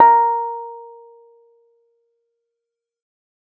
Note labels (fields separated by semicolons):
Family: keyboard; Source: electronic; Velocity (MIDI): 25; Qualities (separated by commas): fast decay